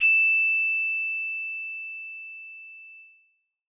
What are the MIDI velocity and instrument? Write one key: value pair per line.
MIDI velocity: 25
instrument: synthesizer bass